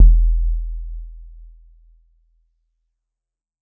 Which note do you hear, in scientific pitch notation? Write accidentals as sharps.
E1